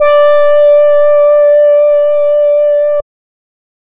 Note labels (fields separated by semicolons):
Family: reed; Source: synthesizer; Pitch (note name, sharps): D5; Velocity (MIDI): 25; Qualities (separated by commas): distorted, non-linear envelope